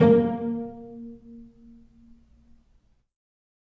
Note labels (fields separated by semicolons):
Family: string; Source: acoustic; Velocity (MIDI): 100; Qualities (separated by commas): dark, reverb